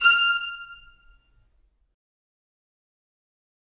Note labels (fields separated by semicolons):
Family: string; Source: acoustic; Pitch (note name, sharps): F6; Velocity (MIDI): 100; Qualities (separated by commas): bright, fast decay, reverb